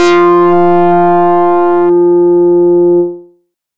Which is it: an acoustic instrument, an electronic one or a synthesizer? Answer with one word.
synthesizer